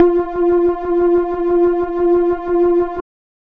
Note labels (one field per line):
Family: bass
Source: synthesizer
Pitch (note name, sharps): F4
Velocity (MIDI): 75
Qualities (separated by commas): dark